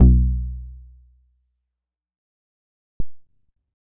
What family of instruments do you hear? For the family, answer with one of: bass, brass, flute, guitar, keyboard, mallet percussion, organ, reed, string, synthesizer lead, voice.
bass